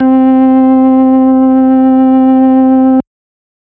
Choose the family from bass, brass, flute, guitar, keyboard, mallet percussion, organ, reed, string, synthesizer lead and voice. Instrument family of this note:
organ